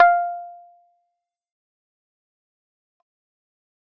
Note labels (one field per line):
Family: keyboard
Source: electronic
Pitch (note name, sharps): F5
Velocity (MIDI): 50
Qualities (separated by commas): fast decay, percussive